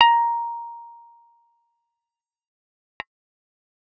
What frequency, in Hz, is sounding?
932.3 Hz